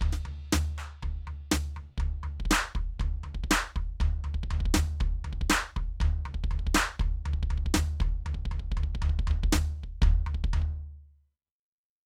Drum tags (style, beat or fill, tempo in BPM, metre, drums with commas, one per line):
rock
beat
120 BPM
4/4
percussion, snare, floor tom, kick